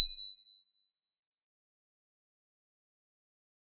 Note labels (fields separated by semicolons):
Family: mallet percussion; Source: acoustic; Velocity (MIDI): 127; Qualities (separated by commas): bright, fast decay